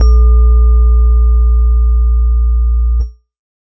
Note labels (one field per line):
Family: keyboard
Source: electronic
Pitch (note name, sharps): A#1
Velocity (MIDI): 50